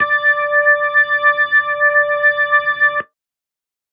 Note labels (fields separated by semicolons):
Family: organ; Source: electronic; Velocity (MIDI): 75